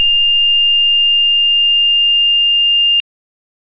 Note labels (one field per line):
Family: organ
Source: electronic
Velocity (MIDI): 100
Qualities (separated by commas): bright